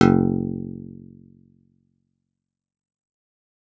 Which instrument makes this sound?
acoustic guitar